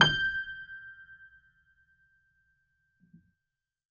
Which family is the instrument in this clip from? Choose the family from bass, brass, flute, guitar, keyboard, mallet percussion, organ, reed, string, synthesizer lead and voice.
keyboard